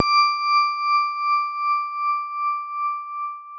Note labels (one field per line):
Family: guitar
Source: electronic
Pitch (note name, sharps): D6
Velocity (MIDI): 127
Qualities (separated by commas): bright, long release, reverb